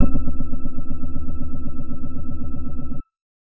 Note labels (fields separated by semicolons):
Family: keyboard; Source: electronic; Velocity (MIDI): 25; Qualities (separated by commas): distorted